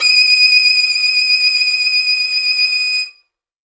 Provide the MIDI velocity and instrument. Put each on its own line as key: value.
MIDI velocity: 100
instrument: acoustic string instrument